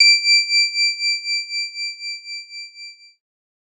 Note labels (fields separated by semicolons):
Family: keyboard; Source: electronic; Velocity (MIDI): 75; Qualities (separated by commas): bright